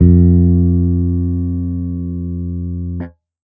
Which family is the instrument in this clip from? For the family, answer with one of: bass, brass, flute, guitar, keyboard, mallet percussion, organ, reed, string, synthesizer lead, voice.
bass